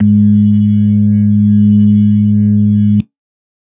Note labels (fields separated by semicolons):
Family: organ; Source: electronic; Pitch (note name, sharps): G#2; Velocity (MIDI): 50